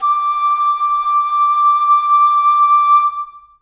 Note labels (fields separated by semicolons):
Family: flute; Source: acoustic; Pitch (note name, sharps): D6; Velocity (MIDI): 127; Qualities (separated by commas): long release, reverb